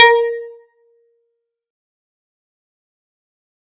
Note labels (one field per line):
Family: guitar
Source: synthesizer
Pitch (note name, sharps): A#4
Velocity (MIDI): 127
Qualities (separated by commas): fast decay, percussive